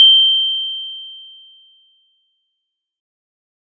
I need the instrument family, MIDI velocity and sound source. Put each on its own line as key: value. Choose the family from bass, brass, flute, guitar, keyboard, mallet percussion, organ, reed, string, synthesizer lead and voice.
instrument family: mallet percussion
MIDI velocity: 100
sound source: acoustic